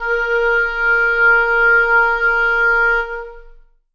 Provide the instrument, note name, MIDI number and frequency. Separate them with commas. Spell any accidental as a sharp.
acoustic reed instrument, A#4, 70, 466.2 Hz